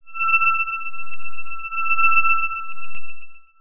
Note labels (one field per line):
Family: synthesizer lead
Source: synthesizer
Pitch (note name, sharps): E6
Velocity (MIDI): 25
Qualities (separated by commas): long release, non-linear envelope